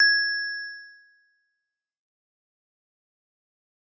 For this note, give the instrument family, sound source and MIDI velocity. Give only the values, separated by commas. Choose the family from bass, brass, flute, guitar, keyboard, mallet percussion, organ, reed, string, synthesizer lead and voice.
mallet percussion, acoustic, 127